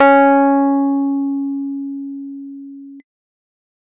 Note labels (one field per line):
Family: keyboard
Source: electronic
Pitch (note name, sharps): C#4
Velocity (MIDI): 100